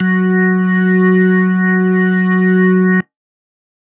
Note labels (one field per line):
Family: organ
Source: electronic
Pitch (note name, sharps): F#3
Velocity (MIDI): 100